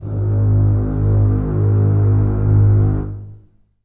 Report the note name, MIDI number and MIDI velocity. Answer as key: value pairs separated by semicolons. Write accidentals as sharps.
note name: G#1; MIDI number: 32; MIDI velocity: 25